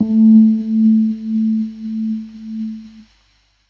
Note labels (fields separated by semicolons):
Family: keyboard; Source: electronic; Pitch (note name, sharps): A3; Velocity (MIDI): 25; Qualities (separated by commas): dark